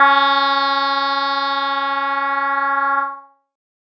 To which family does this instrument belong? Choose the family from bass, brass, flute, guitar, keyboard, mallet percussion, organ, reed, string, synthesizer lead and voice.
keyboard